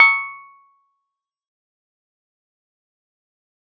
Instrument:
electronic keyboard